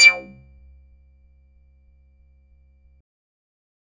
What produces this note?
synthesizer bass